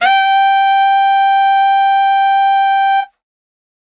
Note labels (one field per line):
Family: reed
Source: acoustic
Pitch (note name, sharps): G5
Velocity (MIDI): 75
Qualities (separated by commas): bright